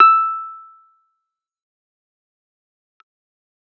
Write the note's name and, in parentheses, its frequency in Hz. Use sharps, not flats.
E6 (1319 Hz)